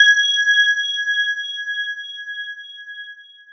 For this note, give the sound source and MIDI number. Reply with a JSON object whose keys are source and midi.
{"source": "electronic", "midi": 92}